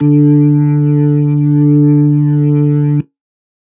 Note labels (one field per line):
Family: organ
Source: electronic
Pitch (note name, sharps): D3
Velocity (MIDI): 127